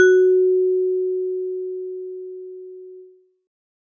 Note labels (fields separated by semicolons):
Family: mallet percussion; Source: acoustic; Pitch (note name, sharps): F#4; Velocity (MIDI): 25